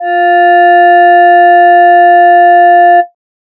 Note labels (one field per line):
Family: voice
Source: synthesizer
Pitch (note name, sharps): F4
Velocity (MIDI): 127